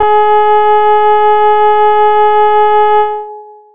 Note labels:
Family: keyboard; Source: electronic; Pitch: G#4; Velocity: 25; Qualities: distorted, long release

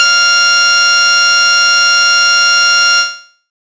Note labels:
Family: bass; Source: synthesizer; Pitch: F6; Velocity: 75; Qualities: bright, distorted

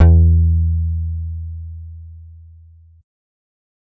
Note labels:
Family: bass; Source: synthesizer; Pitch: E2; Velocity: 100

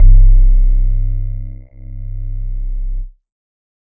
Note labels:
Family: synthesizer lead; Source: synthesizer; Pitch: C1; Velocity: 75

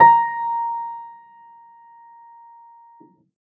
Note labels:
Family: keyboard; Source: acoustic; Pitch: A#5; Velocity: 75; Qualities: reverb

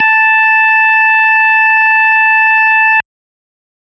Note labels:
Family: organ; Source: electronic; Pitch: A5; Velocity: 127

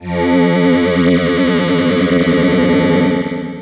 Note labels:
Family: voice; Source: synthesizer; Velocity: 100; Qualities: bright, distorted, long release

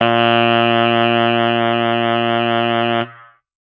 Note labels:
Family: reed; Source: acoustic; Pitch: A#2; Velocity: 100

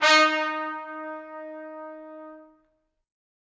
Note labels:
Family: brass; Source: acoustic; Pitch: D#4; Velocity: 127; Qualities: bright, reverb

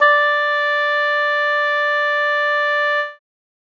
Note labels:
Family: reed; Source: acoustic; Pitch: D5; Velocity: 100; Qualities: bright

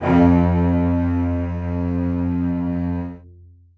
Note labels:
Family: string; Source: acoustic; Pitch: F2; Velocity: 127; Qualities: long release, reverb

